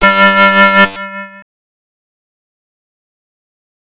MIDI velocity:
50